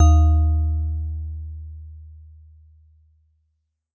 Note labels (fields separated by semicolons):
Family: mallet percussion; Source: acoustic; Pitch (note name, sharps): D#2; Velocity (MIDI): 75